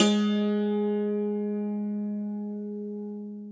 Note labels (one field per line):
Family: guitar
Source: acoustic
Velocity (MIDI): 100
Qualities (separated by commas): long release, reverb